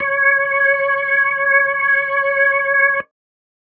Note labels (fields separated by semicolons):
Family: organ; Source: electronic; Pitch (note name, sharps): C#5; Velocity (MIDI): 127